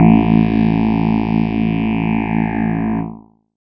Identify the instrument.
electronic keyboard